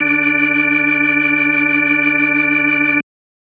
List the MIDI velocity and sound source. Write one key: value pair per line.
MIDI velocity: 25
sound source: electronic